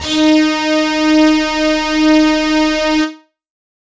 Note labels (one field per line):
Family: guitar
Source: electronic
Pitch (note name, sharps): D#4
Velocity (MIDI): 100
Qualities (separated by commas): distorted